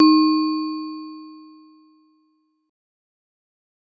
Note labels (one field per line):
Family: mallet percussion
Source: acoustic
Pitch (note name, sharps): D#4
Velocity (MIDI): 100